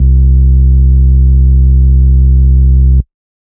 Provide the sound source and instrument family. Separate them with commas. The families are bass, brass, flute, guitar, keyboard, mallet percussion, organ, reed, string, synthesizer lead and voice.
electronic, organ